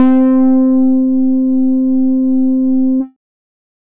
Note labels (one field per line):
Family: bass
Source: synthesizer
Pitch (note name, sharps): C4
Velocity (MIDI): 25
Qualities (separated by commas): distorted, multiphonic, tempo-synced